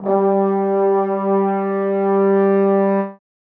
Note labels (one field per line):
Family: brass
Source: acoustic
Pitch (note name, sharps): G3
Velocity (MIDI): 75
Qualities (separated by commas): reverb